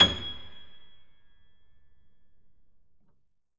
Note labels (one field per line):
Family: keyboard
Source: acoustic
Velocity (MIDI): 75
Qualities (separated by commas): reverb